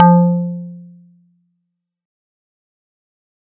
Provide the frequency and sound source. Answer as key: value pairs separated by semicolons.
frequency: 174.6 Hz; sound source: acoustic